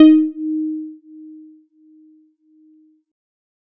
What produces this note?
electronic keyboard